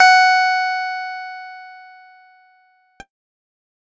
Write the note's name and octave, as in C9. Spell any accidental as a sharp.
F#5